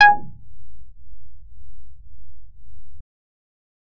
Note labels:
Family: bass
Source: synthesizer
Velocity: 100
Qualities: distorted

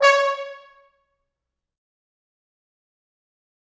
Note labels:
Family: brass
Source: acoustic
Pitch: C#5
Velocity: 127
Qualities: bright, fast decay, percussive, reverb

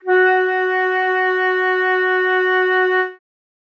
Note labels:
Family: flute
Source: acoustic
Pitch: F#4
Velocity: 100

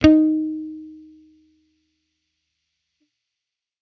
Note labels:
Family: bass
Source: electronic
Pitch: D#4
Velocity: 75

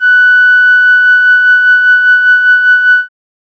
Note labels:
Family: keyboard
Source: synthesizer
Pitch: F#6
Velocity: 100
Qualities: bright

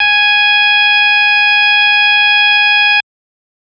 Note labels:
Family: organ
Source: electronic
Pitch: G#5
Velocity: 50

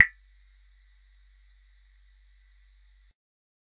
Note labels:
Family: bass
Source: synthesizer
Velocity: 127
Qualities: percussive

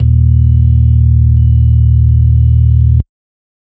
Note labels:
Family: organ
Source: electronic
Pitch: D#1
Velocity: 127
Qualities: dark

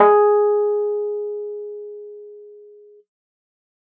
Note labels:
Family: keyboard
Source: electronic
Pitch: G#4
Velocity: 100

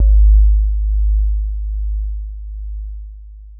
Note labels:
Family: keyboard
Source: electronic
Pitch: G#1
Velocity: 127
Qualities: dark, long release

